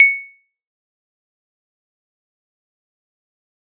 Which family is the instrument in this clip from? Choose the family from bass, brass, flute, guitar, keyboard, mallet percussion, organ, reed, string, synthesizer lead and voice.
keyboard